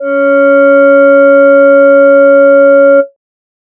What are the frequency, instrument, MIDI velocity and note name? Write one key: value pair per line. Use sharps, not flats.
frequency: 277.2 Hz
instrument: synthesizer voice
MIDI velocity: 75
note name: C#4